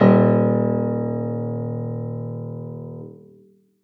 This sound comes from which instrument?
acoustic keyboard